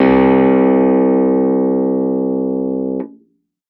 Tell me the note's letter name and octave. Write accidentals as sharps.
C2